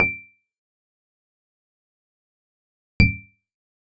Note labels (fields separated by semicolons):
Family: guitar; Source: acoustic; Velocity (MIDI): 25; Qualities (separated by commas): percussive